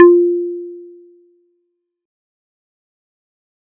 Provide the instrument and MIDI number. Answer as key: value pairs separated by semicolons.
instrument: acoustic mallet percussion instrument; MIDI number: 65